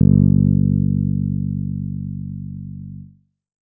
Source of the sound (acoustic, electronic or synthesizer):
synthesizer